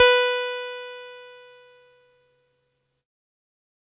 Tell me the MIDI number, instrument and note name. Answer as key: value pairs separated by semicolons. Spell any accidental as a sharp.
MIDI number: 71; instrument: electronic keyboard; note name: B4